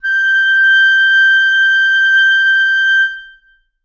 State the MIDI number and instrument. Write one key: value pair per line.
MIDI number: 91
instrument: acoustic reed instrument